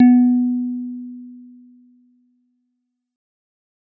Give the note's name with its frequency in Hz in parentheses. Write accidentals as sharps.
B3 (246.9 Hz)